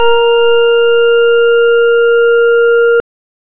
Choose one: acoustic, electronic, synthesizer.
electronic